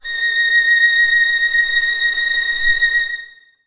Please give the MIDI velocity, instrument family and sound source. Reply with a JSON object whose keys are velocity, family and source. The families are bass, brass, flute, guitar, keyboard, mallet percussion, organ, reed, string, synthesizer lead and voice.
{"velocity": 50, "family": "string", "source": "acoustic"}